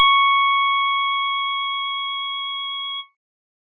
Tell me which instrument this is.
electronic organ